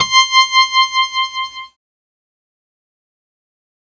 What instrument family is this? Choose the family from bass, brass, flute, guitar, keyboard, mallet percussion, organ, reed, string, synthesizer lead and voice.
keyboard